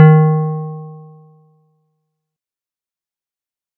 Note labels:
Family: keyboard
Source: electronic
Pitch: D#3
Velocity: 50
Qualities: fast decay

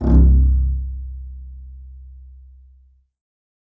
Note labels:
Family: string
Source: acoustic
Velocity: 127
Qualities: reverb

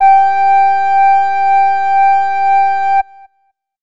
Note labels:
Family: flute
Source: acoustic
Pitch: G5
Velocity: 100

